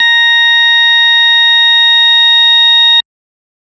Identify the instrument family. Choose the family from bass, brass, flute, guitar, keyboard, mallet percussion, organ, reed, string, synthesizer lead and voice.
organ